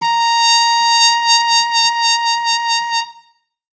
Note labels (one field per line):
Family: brass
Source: acoustic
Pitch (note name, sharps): A#5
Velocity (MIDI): 25